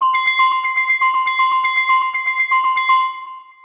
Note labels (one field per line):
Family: mallet percussion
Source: synthesizer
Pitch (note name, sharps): C6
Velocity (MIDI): 50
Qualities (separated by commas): long release, multiphonic, tempo-synced